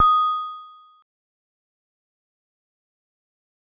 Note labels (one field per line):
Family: mallet percussion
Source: acoustic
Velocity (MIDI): 25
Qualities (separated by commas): bright, fast decay